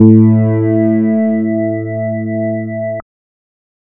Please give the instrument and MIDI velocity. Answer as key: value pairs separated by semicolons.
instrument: synthesizer bass; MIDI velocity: 50